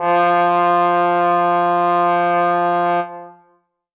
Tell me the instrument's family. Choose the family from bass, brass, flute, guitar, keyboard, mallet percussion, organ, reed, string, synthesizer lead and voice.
brass